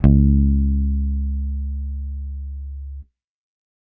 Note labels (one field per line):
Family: bass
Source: electronic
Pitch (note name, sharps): C#2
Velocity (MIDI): 75